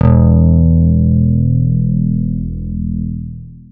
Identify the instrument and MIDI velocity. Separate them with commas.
electronic guitar, 50